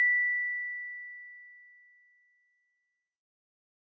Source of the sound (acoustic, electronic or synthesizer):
acoustic